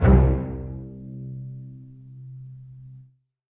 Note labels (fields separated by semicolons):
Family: string; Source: acoustic; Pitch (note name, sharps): C2; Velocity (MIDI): 100; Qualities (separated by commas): reverb